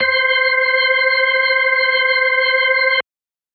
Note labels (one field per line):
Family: organ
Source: electronic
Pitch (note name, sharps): C5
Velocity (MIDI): 25